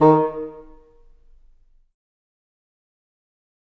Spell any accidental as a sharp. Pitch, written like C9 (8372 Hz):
D#3 (155.6 Hz)